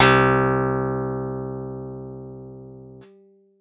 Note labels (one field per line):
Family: guitar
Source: synthesizer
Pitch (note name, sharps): C2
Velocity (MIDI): 50